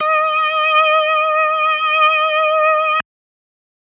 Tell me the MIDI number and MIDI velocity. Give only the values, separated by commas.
75, 50